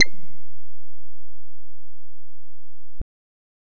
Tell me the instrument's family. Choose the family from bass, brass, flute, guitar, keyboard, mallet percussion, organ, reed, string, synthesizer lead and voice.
bass